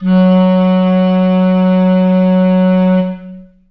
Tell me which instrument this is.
acoustic reed instrument